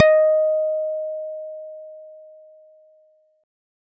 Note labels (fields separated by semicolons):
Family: guitar; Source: electronic; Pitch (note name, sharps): D#5; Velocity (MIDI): 50